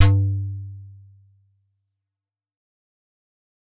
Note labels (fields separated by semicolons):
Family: keyboard; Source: acoustic; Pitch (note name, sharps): G2; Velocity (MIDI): 75; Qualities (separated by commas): fast decay